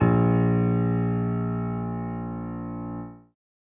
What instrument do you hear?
acoustic keyboard